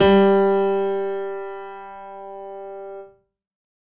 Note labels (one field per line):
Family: keyboard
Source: acoustic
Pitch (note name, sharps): G3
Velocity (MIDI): 127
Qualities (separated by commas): reverb